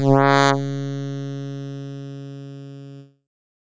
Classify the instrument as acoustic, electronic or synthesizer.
synthesizer